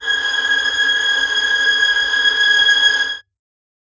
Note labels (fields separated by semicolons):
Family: string; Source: acoustic; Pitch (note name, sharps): G#6; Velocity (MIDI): 25; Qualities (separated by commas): bright, non-linear envelope, reverb